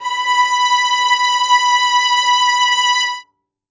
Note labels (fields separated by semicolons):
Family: string; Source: acoustic; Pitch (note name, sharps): B5; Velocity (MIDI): 100; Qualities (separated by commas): reverb